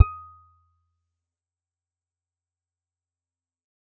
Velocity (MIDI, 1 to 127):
75